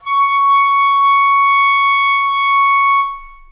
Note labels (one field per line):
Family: reed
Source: acoustic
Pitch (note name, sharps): C#6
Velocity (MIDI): 25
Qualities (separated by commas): long release, reverb